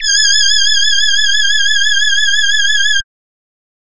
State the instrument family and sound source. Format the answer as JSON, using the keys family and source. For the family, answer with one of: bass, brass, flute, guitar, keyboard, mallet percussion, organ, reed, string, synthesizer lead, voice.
{"family": "voice", "source": "synthesizer"}